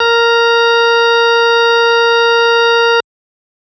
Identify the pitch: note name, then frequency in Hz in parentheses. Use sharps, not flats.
A#4 (466.2 Hz)